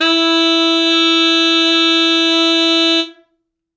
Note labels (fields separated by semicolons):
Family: reed; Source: acoustic; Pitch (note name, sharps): E4; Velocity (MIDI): 127; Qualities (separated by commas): reverb